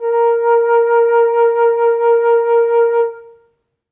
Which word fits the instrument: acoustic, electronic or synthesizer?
acoustic